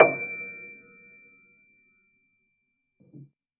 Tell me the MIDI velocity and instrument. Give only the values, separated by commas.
25, acoustic keyboard